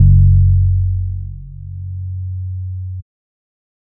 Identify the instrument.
synthesizer bass